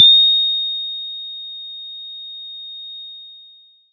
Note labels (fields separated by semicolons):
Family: mallet percussion; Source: acoustic; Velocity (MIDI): 127; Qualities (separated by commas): bright, long release